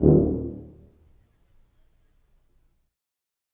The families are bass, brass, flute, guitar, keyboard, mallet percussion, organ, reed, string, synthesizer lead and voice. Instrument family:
brass